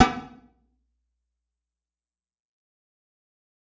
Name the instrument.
electronic guitar